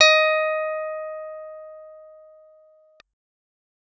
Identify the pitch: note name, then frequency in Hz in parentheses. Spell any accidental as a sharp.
D#5 (622.3 Hz)